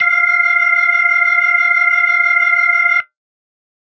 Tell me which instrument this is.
electronic organ